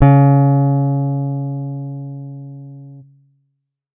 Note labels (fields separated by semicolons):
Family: guitar; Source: electronic; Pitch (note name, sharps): C#3; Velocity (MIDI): 25